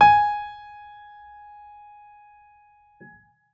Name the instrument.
acoustic keyboard